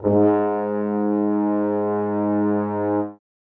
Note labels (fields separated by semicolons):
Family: brass; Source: acoustic; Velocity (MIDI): 75; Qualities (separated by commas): reverb